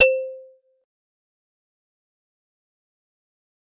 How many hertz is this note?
523.3 Hz